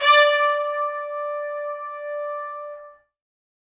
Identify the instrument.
acoustic brass instrument